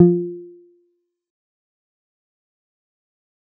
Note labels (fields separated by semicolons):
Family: guitar; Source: synthesizer; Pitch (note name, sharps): F3; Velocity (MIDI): 25; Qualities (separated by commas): dark, fast decay, percussive